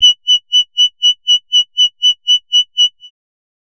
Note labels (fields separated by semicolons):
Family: bass; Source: synthesizer; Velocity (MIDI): 25; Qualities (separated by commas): bright, distorted, tempo-synced